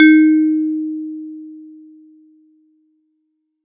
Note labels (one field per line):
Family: mallet percussion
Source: acoustic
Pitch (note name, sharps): D#4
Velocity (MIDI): 75